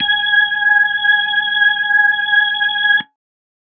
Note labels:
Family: organ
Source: electronic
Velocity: 75

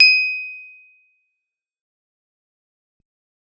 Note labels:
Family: guitar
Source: electronic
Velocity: 50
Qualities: bright, fast decay, percussive

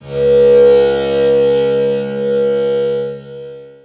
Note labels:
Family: guitar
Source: acoustic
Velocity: 50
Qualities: bright, long release, reverb

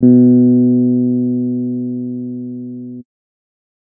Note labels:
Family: keyboard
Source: electronic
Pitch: B2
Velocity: 25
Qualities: dark

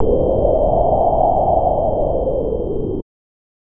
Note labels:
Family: bass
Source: synthesizer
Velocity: 100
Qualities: distorted

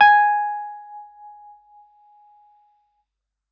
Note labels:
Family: keyboard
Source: electronic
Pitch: G#5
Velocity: 127

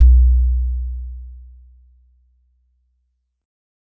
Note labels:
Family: mallet percussion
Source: acoustic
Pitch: B1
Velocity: 50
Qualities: dark, non-linear envelope

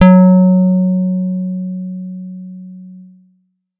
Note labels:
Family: guitar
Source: electronic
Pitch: F#3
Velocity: 75

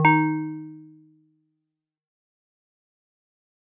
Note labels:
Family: mallet percussion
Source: acoustic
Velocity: 75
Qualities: dark, fast decay, multiphonic

